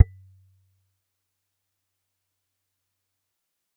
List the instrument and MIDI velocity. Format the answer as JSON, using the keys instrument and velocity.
{"instrument": "acoustic guitar", "velocity": 50}